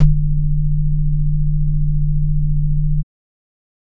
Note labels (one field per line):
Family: organ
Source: electronic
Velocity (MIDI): 75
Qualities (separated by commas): multiphonic